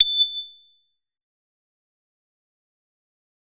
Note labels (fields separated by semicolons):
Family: bass; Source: synthesizer; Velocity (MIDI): 100; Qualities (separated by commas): distorted, fast decay, percussive